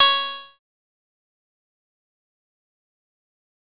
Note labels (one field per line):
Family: bass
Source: synthesizer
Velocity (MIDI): 127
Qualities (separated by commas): bright, distorted, fast decay, percussive